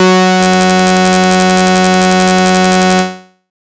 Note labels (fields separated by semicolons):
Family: bass; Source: synthesizer; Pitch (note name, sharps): F#3; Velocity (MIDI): 50; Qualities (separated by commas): bright, distorted